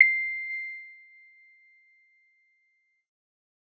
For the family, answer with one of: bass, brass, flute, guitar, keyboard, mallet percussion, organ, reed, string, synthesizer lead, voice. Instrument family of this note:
keyboard